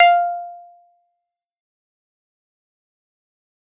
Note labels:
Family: keyboard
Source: electronic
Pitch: F5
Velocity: 100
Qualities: fast decay, percussive

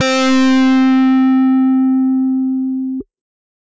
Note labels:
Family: guitar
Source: electronic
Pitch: C4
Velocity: 127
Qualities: bright, distorted

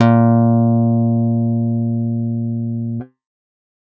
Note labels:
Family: guitar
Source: electronic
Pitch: A#2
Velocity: 100

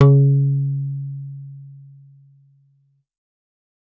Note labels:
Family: bass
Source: synthesizer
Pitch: C#3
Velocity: 50

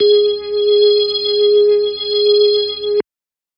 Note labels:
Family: organ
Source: electronic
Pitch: G#4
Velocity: 50

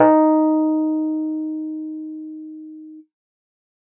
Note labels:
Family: keyboard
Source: electronic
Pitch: D#4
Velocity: 100

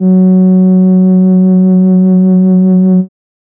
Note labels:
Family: keyboard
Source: synthesizer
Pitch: F#3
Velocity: 50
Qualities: dark

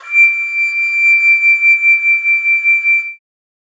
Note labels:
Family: flute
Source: acoustic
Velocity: 75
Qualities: bright

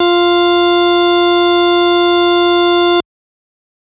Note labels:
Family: organ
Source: electronic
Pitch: F4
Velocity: 75

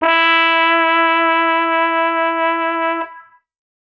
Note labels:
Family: brass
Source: acoustic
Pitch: E4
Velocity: 100

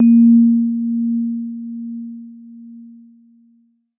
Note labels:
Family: keyboard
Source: electronic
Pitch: A#3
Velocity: 75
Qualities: dark

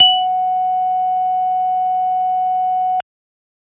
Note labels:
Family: organ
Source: electronic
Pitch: F#5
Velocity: 50

